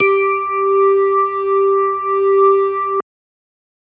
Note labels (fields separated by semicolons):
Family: organ; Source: electronic; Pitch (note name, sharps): G4; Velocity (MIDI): 50